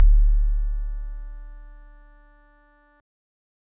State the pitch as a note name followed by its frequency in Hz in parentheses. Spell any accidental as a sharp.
D1 (36.71 Hz)